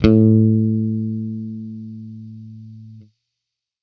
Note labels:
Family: bass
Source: electronic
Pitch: A2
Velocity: 75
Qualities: distorted

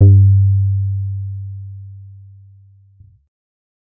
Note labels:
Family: bass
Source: synthesizer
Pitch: G2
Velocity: 25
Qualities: dark

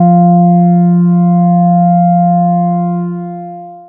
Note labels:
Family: bass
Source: synthesizer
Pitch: F3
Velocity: 75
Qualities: long release

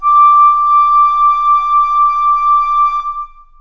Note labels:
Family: flute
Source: acoustic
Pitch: D6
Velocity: 75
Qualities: long release, reverb

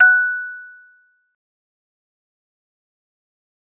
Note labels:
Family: mallet percussion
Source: acoustic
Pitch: F#6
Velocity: 25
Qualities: fast decay, percussive

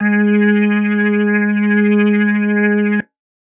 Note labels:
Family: organ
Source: electronic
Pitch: G#3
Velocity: 127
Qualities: distorted

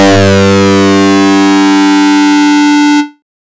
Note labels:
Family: bass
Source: synthesizer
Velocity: 127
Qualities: bright, distorted

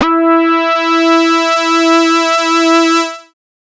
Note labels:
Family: bass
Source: synthesizer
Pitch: E4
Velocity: 127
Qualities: distorted, multiphonic

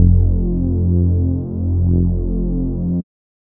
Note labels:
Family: bass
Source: synthesizer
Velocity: 50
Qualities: dark

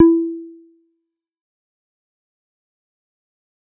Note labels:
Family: bass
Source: synthesizer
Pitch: E4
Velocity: 50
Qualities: fast decay, percussive

